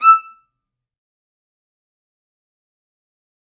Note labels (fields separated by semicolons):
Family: string; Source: acoustic; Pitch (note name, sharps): E6; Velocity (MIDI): 127; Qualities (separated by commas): fast decay, percussive, reverb